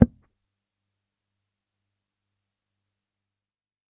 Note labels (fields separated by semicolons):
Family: bass; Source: electronic; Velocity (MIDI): 25; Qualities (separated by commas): fast decay, percussive